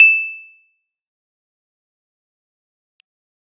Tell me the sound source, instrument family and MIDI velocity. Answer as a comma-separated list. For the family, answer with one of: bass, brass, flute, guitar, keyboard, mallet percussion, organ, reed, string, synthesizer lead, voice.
electronic, keyboard, 25